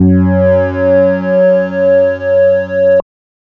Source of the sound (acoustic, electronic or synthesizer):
synthesizer